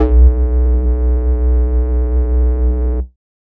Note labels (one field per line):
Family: flute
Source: synthesizer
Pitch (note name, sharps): B1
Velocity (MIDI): 127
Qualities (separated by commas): distorted